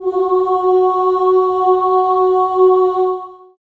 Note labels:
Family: voice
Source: acoustic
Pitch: F#4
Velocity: 25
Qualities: long release, reverb

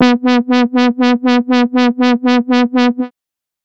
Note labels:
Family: bass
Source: synthesizer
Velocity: 75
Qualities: bright, distorted, tempo-synced

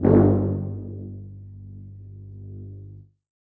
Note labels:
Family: brass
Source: acoustic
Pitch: G1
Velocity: 25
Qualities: bright, reverb

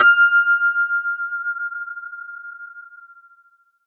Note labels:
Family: guitar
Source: electronic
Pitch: F6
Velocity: 75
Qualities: multiphonic, non-linear envelope

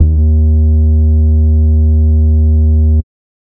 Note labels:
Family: bass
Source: synthesizer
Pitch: D#2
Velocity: 75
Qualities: dark, distorted, tempo-synced

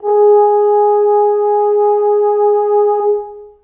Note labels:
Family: brass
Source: acoustic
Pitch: G#4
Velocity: 50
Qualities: long release, reverb

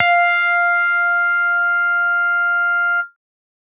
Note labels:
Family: bass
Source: synthesizer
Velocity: 127

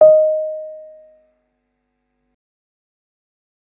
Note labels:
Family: keyboard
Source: electronic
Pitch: D#5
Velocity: 25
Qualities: fast decay

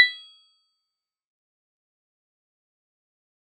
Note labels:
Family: mallet percussion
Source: acoustic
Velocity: 127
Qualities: bright, fast decay, percussive

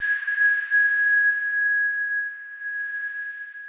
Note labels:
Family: mallet percussion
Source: electronic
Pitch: G#6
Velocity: 50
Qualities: bright, long release, non-linear envelope

